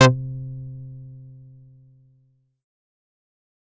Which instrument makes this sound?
synthesizer bass